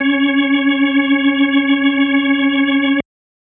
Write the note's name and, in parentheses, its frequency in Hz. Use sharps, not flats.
C#4 (277.2 Hz)